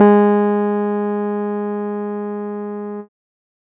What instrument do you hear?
electronic keyboard